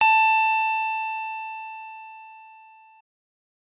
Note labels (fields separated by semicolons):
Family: keyboard; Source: electronic; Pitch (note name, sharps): A5; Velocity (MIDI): 100; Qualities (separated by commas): distorted